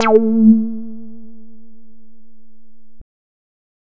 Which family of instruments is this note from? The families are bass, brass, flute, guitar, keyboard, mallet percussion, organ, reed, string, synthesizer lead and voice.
bass